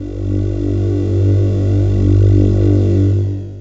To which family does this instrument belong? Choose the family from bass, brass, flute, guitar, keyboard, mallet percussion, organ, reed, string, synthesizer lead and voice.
voice